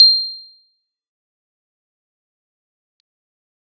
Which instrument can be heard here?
electronic keyboard